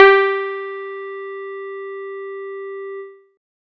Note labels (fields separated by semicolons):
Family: guitar; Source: synthesizer; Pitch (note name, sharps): G4; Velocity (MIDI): 127